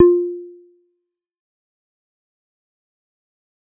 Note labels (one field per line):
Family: bass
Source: synthesizer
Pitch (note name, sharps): F4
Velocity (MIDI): 50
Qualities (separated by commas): fast decay, percussive